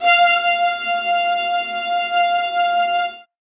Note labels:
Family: string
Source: acoustic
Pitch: F5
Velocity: 127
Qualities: reverb

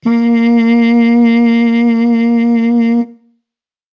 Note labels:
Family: brass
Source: acoustic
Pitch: A#3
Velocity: 50

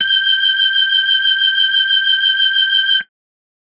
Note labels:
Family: organ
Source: electronic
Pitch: G6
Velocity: 100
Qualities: distorted

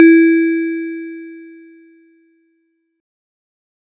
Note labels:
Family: mallet percussion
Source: acoustic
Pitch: E4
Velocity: 25

